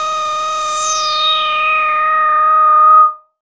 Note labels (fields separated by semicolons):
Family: bass; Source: synthesizer; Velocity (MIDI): 50; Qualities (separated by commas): bright, distorted, non-linear envelope